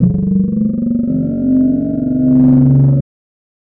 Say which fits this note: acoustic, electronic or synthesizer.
synthesizer